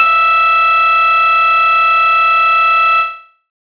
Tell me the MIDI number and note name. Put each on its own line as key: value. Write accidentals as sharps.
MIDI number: 88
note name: E6